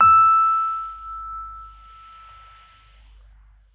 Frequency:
1319 Hz